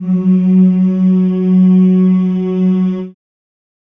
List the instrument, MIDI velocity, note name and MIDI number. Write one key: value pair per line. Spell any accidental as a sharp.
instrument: acoustic voice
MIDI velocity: 25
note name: F#3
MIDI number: 54